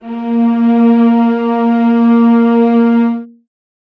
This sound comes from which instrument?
acoustic string instrument